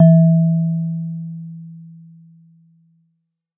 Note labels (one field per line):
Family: mallet percussion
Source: acoustic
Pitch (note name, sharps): E3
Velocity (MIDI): 50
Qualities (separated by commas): dark